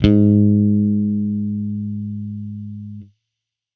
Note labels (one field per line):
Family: bass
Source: electronic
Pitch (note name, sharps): G#2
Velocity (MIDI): 75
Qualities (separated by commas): distorted